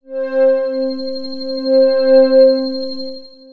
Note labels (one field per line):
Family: synthesizer lead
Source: synthesizer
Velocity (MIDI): 25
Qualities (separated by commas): long release, non-linear envelope